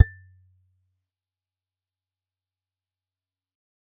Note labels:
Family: guitar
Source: acoustic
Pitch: A6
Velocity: 50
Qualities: fast decay, percussive

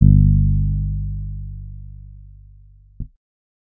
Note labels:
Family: bass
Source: synthesizer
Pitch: G1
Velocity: 50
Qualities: dark

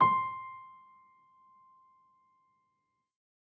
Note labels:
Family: keyboard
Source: acoustic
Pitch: C6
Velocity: 50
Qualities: percussive

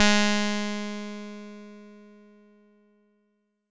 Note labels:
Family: bass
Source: synthesizer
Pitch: G#3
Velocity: 127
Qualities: bright, distorted

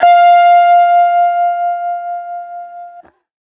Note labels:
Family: guitar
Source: electronic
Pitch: F5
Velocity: 50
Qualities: distorted

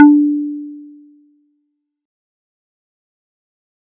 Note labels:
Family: mallet percussion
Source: acoustic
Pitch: D4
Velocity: 50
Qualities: dark, fast decay

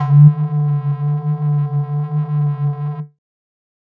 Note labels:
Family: flute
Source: synthesizer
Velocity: 50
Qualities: distorted

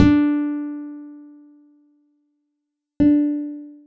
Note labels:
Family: guitar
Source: acoustic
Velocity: 100

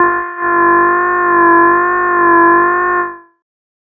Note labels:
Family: bass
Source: synthesizer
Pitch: F4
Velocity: 100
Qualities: distorted, tempo-synced

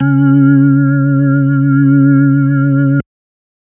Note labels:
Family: organ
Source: electronic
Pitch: C#3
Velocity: 50

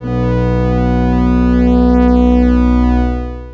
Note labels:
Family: organ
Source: electronic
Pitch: B1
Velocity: 100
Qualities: distorted, long release

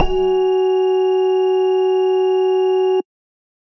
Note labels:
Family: bass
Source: synthesizer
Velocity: 75

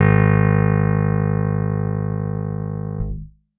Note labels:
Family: guitar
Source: electronic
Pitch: G#1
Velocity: 75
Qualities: reverb

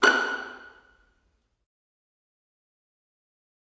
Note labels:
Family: string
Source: acoustic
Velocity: 50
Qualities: fast decay, percussive, reverb

